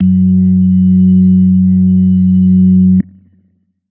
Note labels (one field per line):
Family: organ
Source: electronic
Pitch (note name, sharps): F#2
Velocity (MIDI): 127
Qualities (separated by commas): dark